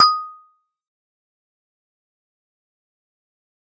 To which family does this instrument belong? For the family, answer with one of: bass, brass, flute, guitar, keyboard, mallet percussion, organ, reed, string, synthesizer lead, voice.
mallet percussion